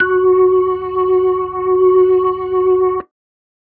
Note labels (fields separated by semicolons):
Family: organ; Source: electronic; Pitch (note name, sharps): F#4; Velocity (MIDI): 127